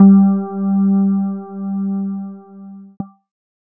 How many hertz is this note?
196 Hz